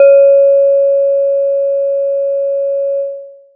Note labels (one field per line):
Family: mallet percussion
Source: acoustic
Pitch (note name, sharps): C#5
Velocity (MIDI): 75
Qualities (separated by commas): long release